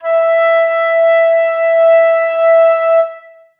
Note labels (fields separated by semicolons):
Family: flute; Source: acoustic; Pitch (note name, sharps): E5; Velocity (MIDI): 75; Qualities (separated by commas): reverb